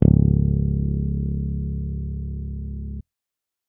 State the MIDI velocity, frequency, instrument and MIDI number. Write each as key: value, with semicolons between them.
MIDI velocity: 127; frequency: 34.65 Hz; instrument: electronic bass; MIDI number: 25